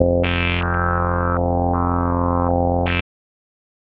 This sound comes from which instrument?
synthesizer bass